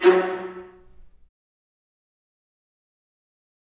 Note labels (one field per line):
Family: string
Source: acoustic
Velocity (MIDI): 75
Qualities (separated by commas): fast decay, reverb